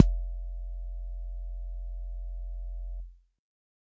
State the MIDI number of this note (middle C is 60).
29